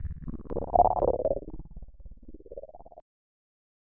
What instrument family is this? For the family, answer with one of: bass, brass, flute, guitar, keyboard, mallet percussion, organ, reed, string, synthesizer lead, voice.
keyboard